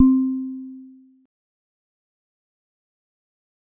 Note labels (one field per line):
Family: mallet percussion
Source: acoustic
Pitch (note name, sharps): C4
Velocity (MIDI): 25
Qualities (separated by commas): dark, fast decay